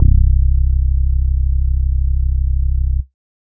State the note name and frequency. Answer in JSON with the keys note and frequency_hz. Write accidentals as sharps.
{"note": "C1", "frequency_hz": 32.7}